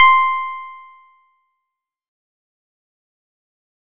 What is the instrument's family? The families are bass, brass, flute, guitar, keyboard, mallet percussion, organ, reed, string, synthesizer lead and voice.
guitar